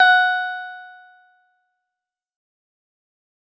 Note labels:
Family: guitar; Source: synthesizer; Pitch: F#5; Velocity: 100; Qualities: fast decay

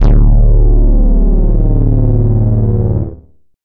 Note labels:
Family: bass; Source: synthesizer; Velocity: 75; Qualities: distorted

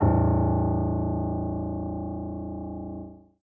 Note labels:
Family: keyboard; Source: acoustic; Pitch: A0; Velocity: 50

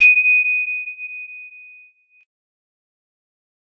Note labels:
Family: mallet percussion; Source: acoustic; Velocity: 25; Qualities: bright, fast decay, non-linear envelope

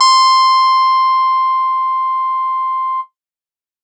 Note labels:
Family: guitar; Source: electronic; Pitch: C6; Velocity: 100; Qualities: bright

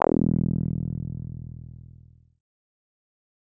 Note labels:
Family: synthesizer lead; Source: synthesizer; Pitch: E1; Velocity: 100; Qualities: distorted, fast decay

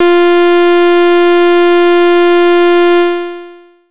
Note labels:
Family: bass; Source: synthesizer; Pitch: F4; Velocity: 100; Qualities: bright, distorted, long release

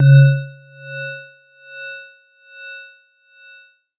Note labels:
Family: mallet percussion; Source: electronic; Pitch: C#3; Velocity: 127; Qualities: long release

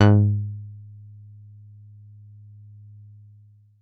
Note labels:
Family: guitar; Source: synthesizer; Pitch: G#2; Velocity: 100

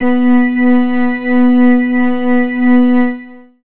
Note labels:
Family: organ; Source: electronic; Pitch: B3; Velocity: 100; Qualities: long release, reverb

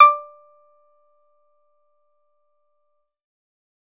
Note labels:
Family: bass; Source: synthesizer; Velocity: 75; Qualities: percussive

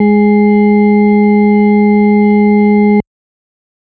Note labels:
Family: organ; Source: electronic; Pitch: G#3; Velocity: 127

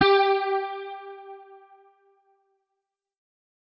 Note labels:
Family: guitar; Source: electronic; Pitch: G4; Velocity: 25

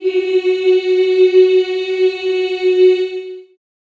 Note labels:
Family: voice; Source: acoustic; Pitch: F#4; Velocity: 75; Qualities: long release, reverb

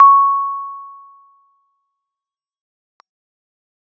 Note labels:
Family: keyboard; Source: electronic; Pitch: C#6; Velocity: 25; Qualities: fast decay

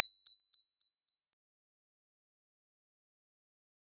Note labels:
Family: mallet percussion; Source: acoustic; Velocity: 25; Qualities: fast decay, percussive

